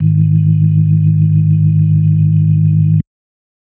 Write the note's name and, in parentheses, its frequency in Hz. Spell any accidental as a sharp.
G#1 (51.91 Hz)